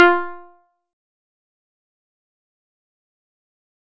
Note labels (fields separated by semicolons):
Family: guitar; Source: acoustic; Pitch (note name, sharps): F4; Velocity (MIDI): 25; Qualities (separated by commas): distorted, fast decay, percussive